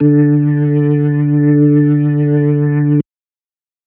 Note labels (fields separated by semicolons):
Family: organ; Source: electronic; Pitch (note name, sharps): D3; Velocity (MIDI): 50